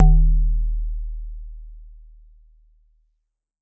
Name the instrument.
acoustic mallet percussion instrument